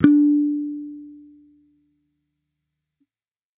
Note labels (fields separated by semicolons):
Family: bass; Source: electronic; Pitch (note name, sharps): D4; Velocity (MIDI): 75